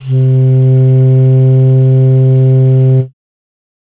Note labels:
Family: reed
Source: acoustic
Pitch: C3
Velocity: 25

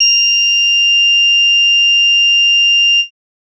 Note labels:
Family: bass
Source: synthesizer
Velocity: 50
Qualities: bright, distorted

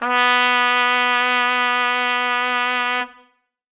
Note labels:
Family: brass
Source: acoustic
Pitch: B3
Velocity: 100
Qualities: bright

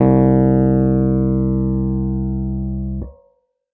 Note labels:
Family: keyboard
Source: electronic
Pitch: C2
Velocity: 100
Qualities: distorted

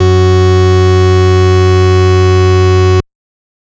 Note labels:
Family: organ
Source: electronic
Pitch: F#2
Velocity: 127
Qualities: bright, distorted

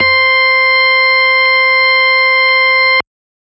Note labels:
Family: organ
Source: electronic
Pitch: C5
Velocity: 127

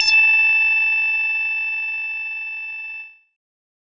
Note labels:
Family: bass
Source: synthesizer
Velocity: 127

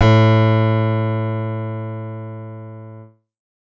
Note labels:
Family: keyboard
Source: synthesizer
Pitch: A2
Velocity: 127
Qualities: distorted

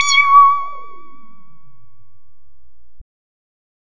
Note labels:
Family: bass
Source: synthesizer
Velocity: 100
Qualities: distorted

